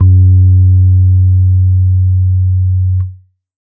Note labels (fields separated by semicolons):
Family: keyboard; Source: electronic; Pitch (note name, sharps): F#2; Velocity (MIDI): 25; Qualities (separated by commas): dark